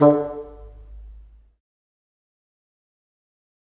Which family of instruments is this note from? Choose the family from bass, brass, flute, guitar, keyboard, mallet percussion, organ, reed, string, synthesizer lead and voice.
reed